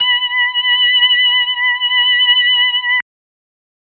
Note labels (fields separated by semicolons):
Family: organ; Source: electronic; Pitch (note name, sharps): B5; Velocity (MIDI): 127